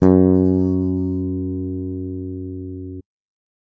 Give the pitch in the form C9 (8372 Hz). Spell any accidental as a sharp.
F#2 (92.5 Hz)